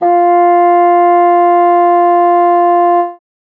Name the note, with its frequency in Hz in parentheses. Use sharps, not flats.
F4 (349.2 Hz)